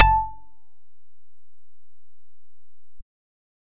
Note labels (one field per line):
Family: bass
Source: synthesizer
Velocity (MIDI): 75